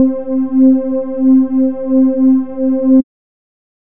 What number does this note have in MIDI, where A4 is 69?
60